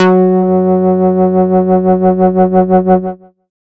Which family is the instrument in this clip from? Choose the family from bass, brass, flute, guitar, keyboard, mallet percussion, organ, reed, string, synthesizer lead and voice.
bass